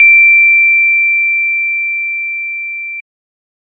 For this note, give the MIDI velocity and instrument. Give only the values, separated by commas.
50, electronic organ